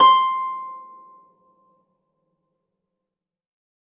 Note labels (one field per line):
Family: string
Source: acoustic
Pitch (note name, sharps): C6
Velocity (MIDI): 127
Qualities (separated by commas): reverb